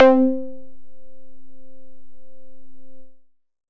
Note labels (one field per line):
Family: bass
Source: synthesizer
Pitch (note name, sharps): C4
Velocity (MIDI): 25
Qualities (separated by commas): distorted